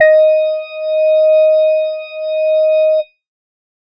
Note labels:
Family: organ; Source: electronic; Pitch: D#5; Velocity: 50

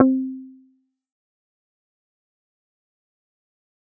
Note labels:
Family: bass; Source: synthesizer; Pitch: C4; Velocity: 25; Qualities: fast decay, percussive

